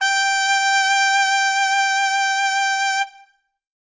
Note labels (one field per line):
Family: brass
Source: acoustic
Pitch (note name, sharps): G5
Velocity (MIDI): 127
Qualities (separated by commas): bright